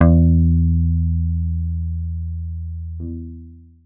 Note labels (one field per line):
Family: guitar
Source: electronic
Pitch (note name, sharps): E2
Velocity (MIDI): 75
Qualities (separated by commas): long release